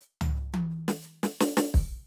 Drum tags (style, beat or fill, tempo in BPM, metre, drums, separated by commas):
rock, fill, 115 BPM, 4/4, open hi-hat, hi-hat pedal, snare, cross-stick, high tom, floor tom, kick